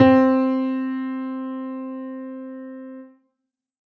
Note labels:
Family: keyboard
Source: acoustic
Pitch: C4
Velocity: 100

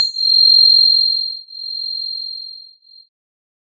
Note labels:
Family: keyboard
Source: electronic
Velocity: 25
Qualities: bright, multiphonic

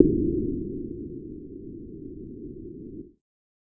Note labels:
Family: bass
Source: synthesizer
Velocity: 75

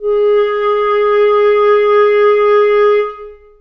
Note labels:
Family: reed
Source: acoustic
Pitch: G#4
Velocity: 25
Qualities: long release, reverb

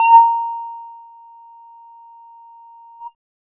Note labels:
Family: bass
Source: synthesizer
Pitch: A#5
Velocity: 50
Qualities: distorted

